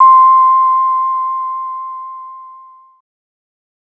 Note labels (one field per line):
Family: bass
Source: synthesizer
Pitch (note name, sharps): C6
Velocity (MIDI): 50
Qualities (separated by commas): distorted